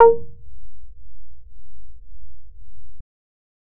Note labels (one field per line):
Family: bass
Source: synthesizer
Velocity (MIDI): 75